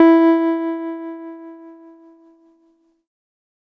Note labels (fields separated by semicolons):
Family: keyboard; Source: electronic; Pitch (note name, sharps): E4; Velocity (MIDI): 75; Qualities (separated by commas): distorted